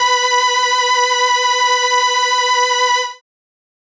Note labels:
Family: keyboard; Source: synthesizer; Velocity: 75; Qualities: bright

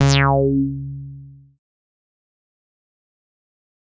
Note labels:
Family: bass; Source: synthesizer; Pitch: C#3; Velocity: 100; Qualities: bright, distorted, fast decay

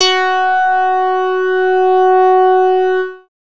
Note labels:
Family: bass; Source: synthesizer; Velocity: 50; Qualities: distorted

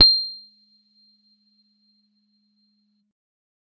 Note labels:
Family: guitar; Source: electronic; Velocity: 50; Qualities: bright, percussive

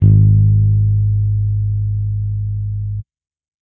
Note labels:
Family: bass; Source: electronic; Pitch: G#1; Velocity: 75

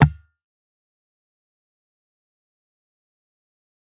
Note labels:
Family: guitar; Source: electronic; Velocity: 25; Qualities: fast decay, percussive

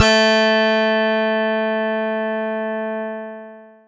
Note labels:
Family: keyboard; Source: electronic; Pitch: A3; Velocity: 100; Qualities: bright, long release

